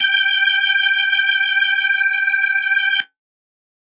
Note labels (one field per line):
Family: organ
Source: electronic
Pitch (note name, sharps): G5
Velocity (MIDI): 50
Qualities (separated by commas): reverb